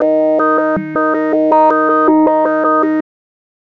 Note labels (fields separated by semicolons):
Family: bass; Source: synthesizer; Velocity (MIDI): 127; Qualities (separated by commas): tempo-synced